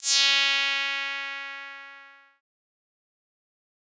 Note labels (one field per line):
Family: bass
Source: synthesizer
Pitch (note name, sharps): C#4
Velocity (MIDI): 50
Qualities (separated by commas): bright, distorted, fast decay